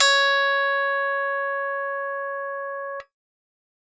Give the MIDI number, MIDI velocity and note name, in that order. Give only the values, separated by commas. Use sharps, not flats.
73, 75, C#5